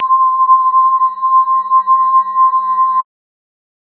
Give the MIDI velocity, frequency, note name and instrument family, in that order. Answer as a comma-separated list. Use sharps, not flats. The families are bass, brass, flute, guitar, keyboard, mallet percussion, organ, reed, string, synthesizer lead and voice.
25, 1047 Hz, C6, mallet percussion